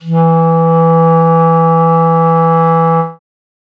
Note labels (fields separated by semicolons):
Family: reed; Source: acoustic; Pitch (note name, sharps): E3; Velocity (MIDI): 50; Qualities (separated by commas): dark